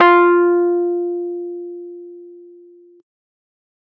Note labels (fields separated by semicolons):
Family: keyboard; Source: electronic; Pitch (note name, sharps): F4; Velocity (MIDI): 100; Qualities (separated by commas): distorted